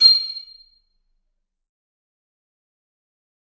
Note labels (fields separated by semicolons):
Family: reed; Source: acoustic; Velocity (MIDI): 25; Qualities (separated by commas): bright, fast decay, percussive, reverb